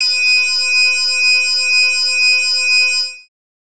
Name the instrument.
synthesizer bass